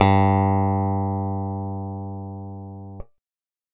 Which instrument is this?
electronic keyboard